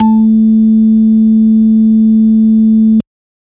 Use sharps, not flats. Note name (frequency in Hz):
A3 (220 Hz)